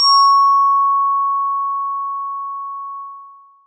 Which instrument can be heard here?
electronic mallet percussion instrument